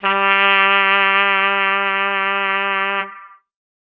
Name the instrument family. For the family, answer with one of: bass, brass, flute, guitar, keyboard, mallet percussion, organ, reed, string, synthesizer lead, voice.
brass